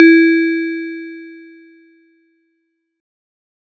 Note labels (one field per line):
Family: mallet percussion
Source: acoustic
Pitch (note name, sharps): E4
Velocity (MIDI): 50